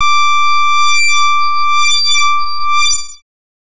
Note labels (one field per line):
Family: bass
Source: synthesizer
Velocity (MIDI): 75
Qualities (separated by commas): non-linear envelope